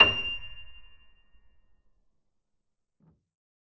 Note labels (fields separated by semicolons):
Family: keyboard; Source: acoustic; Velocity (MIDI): 25; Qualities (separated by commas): reverb